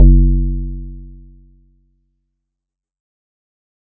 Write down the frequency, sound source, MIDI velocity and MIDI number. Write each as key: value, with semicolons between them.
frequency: 46.25 Hz; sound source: electronic; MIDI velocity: 100; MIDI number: 30